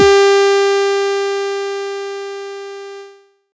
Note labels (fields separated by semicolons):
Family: bass; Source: synthesizer; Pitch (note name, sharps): G4; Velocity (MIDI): 25; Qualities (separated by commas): bright, distorted